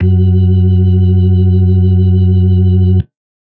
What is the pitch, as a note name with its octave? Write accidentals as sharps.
F#2